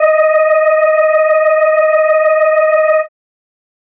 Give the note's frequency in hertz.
622.3 Hz